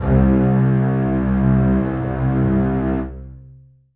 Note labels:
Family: string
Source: acoustic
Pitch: C2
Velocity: 127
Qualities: long release, reverb

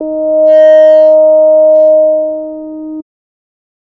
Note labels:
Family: bass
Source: synthesizer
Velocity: 100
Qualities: distorted

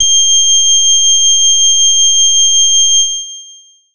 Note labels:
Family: keyboard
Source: electronic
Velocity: 75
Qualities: bright, distorted, long release

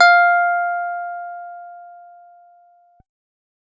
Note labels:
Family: guitar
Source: electronic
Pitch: F5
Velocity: 25

